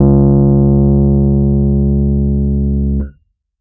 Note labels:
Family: keyboard; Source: electronic; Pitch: C#2; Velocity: 75; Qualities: dark, distorted

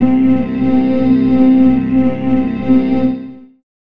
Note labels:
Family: organ; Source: electronic; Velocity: 75; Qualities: long release, reverb

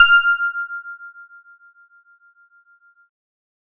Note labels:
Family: keyboard; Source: electronic; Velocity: 75

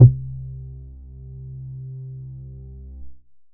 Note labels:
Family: bass; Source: synthesizer; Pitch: C2; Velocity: 25; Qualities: distorted

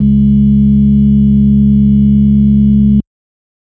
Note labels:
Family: organ; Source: electronic; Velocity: 25; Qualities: dark

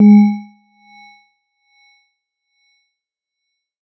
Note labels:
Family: mallet percussion; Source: electronic; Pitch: G#3; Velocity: 100; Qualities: percussive

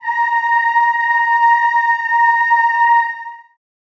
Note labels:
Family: voice; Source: acoustic; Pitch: A#5; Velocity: 25; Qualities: long release, reverb

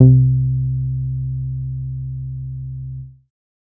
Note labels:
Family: bass; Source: synthesizer; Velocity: 25; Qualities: dark

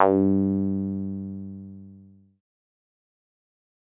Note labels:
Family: synthesizer lead; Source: synthesizer; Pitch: G2; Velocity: 50; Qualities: distorted, fast decay

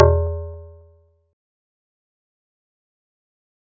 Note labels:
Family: mallet percussion; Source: acoustic; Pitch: E2; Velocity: 25; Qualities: fast decay, percussive

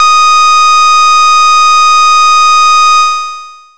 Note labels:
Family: bass; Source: synthesizer; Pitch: D#6; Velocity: 75; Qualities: bright, distorted, long release

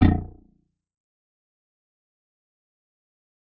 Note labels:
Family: guitar; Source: electronic; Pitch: A#0; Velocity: 25; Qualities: fast decay, percussive

